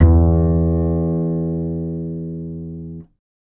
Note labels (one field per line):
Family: bass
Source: electronic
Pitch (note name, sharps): E2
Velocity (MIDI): 127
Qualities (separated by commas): reverb